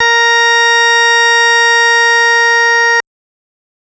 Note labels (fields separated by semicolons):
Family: organ; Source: electronic; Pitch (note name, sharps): A#4; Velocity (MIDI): 127; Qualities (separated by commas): bright, distorted